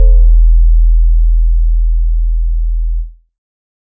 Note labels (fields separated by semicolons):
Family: synthesizer lead; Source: synthesizer; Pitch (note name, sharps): E1; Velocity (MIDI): 25